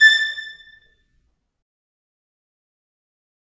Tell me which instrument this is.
acoustic string instrument